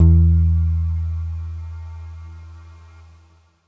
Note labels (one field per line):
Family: guitar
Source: electronic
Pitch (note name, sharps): E2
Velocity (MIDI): 100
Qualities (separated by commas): dark